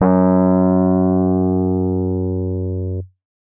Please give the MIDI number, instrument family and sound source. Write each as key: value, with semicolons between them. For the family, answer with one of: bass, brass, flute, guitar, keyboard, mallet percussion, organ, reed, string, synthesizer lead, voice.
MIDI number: 42; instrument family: keyboard; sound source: electronic